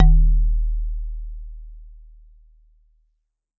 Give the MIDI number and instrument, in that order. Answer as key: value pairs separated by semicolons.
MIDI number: 27; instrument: acoustic mallet percussion instrument